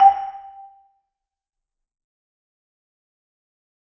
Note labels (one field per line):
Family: mallet percussion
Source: acoustic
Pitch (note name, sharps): G5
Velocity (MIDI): 75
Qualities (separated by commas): fast decay, percussive, reverb